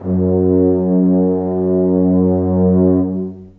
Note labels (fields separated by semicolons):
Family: brass; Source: acoustic; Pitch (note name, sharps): F#2; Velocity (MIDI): 25; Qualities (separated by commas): long release, reverb